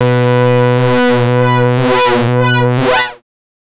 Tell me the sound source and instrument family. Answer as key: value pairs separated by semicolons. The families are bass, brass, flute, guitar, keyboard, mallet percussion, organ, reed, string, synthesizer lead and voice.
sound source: synthesizer; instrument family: bass